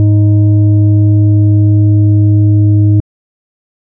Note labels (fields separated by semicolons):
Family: organ; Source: electronic; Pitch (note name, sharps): G#2; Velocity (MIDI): 127; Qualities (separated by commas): dark